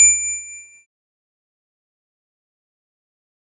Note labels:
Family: keyboard; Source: electronic; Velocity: 75; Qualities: bright, fast decay, percussive, reverb

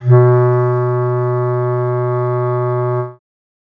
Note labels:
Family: reed; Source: acoustic; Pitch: B2; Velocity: 75; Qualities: dark

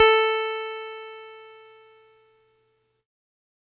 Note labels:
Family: keyboard; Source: electronic; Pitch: A4; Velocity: 25; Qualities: bright, distorted

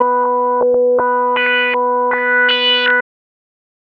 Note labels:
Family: bass; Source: synthesizer; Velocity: 50; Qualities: tempo-synced

